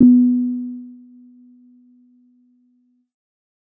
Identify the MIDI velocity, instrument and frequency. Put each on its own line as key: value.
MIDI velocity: 127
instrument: electronic keyboard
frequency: 246.9 Hz